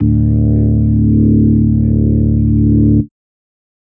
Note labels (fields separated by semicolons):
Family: organ; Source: electronic; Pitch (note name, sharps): D1; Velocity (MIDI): 127; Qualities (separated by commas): distorted